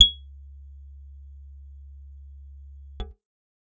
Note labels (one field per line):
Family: guitar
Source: acoustic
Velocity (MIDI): 127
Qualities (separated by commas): bright